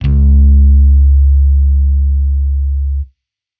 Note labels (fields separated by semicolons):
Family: bass; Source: electronic; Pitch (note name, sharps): C#2; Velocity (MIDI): 75; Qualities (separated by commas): distorted